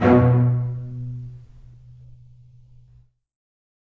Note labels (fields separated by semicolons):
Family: string; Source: acoustic; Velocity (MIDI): 50; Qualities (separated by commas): reverb